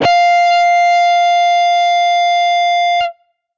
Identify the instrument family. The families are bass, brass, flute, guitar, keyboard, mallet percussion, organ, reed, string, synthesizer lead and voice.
guitar